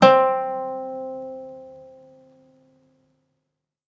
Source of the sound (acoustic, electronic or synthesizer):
acoustic